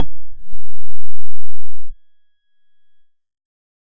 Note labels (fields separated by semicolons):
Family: bass; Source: synthesizer; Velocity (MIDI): 25